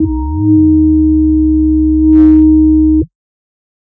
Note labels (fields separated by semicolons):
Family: bass; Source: synthesizer; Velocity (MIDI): 127; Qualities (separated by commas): dark